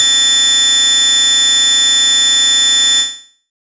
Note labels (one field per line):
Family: bass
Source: synthesizer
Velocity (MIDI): 100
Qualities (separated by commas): bright, distorted